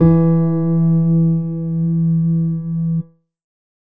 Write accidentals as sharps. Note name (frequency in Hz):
E3 (164.8 Hz)